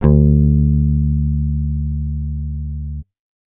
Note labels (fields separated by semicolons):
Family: bass; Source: electronic; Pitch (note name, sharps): D2; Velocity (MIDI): 127